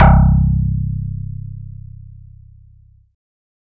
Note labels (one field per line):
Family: bass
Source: synthesizer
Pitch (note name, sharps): C1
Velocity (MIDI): 50